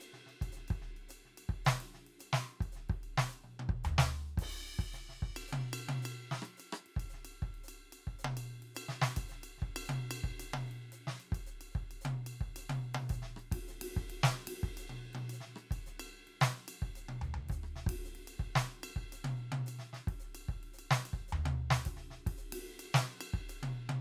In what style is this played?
Afro-Cuban rumba